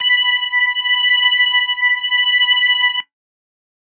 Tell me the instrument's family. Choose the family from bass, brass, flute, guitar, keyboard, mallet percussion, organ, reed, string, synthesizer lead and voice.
organ